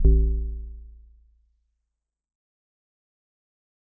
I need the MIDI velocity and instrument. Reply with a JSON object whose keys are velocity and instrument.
{"velocity": 100, "instrument": "acoustic mallet percussion instrument"}